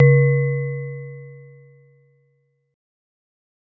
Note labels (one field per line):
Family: mallet percussion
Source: acoustic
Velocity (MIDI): 50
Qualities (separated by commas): dark